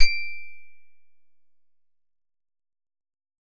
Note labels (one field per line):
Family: guitar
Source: synthesizer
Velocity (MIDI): 25